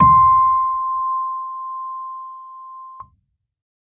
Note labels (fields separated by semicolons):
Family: keyboard; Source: electronic; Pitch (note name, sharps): C6; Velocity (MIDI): 50